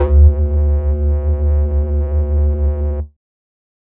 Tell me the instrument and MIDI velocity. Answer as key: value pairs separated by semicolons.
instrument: synthesizer flute; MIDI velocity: 100